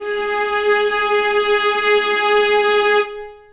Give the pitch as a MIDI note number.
68